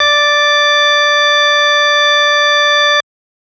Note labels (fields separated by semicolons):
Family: organ; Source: electronic; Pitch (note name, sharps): D5; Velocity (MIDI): 25